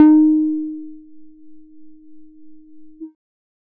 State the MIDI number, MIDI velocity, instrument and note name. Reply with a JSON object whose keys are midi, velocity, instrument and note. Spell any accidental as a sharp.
{"midi": 63, "velocity": 50, "instrument": "synthesizer bass", "note": "D#4"}